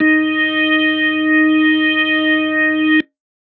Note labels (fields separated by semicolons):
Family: organ; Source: electronic; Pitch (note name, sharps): D#4; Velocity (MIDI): 75